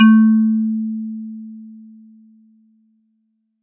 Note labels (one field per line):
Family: mallet percussion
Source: acoustic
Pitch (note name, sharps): A3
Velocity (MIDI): 50